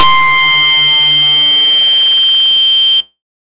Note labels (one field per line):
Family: bass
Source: synthesizer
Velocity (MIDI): 100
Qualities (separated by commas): bright, distorted